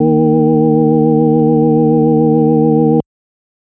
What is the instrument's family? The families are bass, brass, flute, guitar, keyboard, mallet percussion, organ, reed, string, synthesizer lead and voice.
organ